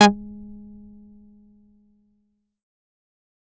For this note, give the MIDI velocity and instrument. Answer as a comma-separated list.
50, synthesizer bass